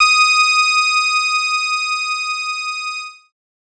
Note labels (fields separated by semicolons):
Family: bass; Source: synthesizer; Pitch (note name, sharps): D#6; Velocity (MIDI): 75